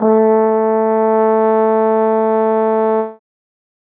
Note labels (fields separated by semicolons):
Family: brass; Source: acoustic; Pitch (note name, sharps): A3; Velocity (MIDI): 25